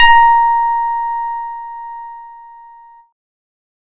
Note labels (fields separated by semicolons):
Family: keyboard; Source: electronic; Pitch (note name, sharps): A#5; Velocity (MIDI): 100; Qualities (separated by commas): distorted